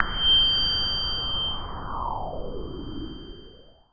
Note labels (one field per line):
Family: synthesizer lead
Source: synthesizer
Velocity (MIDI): 50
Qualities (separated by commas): long release